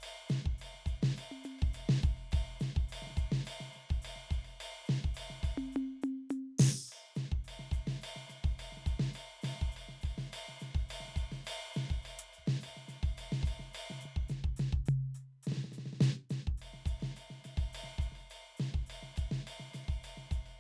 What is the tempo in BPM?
105 BPM